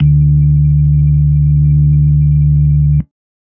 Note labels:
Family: organ; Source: electronic; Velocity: 127; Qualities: dark

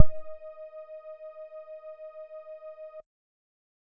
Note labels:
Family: bass; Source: synthesizer; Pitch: D#5; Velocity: 25; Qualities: percussive

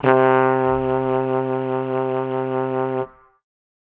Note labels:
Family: brass; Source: acoustic; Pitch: C3; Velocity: 25

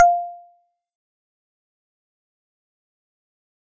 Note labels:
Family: mallet percussion; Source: acoustic; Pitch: F5; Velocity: 100; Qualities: fast decay, percussive

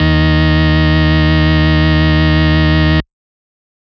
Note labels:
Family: organ; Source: electronic; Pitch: D#2; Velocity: 100; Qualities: bright, distorted

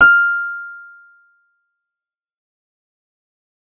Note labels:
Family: keyboard; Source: synthesizer; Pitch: F6; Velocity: 127; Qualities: fast decay

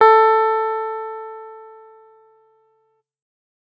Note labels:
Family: guitar; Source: electronic; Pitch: A4; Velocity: 25

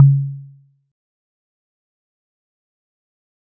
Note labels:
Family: mallet percussion; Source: acoustic; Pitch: C#3; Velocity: 25; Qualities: fast decay, percussive

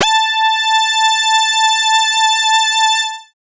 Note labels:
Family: bass; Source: synthesizer; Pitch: A5; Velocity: 100; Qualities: bright, distorted, multiphonic

